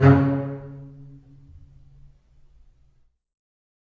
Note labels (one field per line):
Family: string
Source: acoustic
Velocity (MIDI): 50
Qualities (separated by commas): reverb